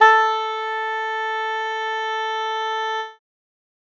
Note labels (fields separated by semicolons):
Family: reed; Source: acoustic; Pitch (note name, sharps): A4; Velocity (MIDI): 127; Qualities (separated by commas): bright